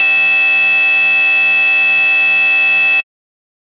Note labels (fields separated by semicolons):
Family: bass; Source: synthesizer; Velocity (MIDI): 127; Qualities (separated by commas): bright, distorted